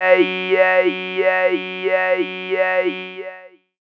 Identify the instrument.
synthesizer voice